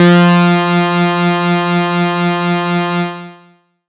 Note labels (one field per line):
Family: bass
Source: synthesizer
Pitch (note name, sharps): F3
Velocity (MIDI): 25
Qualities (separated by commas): bright, distorted, long release